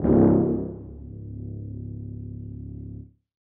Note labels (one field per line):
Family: brass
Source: acoustic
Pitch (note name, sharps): C#1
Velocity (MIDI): 50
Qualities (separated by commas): reverb